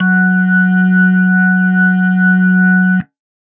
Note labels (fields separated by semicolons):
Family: organ; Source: electronic; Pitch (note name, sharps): F#3; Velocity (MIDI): 25